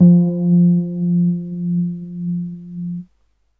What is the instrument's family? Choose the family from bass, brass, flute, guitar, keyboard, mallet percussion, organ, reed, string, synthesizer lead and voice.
keyboard